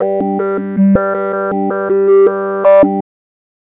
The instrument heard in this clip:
synthesizer bass